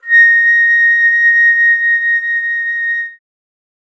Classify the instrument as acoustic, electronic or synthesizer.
acoustic